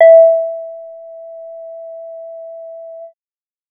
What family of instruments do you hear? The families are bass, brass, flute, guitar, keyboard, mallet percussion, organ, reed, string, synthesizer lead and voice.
bass